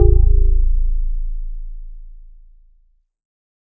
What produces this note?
electronic keyboard